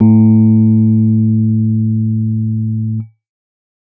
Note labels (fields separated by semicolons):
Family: keyboard; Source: electronic; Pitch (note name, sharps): A2; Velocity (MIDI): 50; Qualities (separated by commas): distorted